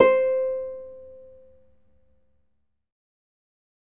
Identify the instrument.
acoustic guitar